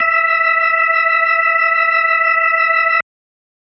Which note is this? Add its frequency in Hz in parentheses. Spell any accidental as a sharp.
E5 (659.3 Hz)